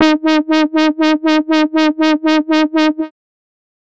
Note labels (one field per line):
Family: bass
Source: synthesizer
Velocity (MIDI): 100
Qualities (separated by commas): bright, distorted, tempo-synced